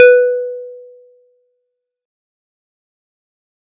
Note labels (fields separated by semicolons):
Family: mallet percussion; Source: acoustic; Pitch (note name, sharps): B4; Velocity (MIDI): 100; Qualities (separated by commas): fast decay